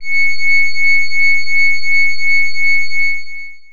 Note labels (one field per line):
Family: organ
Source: electronic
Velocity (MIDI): 50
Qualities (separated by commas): distorted, long release